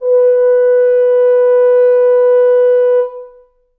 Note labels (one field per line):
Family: brass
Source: acoustic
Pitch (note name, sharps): B4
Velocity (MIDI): 50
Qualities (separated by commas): reverb